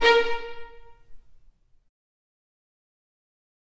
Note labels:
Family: string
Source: acoustic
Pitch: A#4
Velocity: 100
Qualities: fast decay, reverb

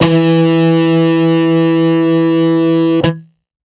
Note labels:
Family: guitar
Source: electronic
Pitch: E3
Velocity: 25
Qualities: distorted

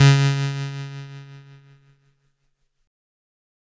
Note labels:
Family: keyboard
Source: electronic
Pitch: C#3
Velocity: 100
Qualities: bright, distorted

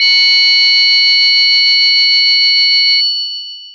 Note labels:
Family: mallet percussion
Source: electronic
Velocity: 75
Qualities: bright, long release

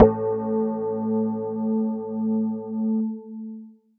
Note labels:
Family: mallet percussion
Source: electronic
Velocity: 75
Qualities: long release

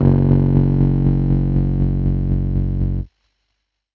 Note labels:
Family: keyboard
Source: electronic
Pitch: F#1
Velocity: 75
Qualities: distorted, tempo-synced

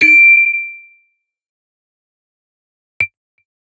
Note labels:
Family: guitar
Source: electronic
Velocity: 100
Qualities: bright, distorted, fast decay

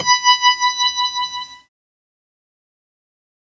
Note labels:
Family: keyboard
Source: synthesizer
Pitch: B5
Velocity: 50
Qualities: bright, distorted, fast decay

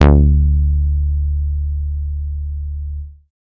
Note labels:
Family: bass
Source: synthesizer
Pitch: D2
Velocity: 127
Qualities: distorted

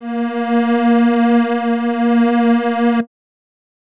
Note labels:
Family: reed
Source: acoustic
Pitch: A#3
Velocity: 25

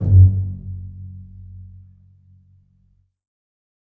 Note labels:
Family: string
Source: acoustic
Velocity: 100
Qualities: dark, reverb

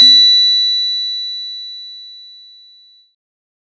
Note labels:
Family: bass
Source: synthesizer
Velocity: 75

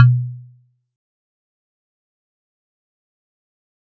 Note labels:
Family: mallet percussion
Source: acoustic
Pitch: B2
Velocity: 25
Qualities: fast decay, percussive

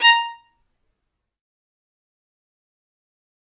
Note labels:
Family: string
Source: acoustic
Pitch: A#5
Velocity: 127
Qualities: bright, fast decay, percussive, reverb

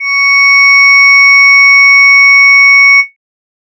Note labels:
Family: voice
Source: synthesizer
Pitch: C#6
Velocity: 75

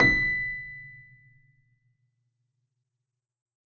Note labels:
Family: keyboard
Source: acoustic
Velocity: 100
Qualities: reverb

